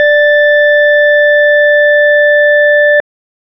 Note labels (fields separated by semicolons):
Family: organ; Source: electronic; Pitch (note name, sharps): D5; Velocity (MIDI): 100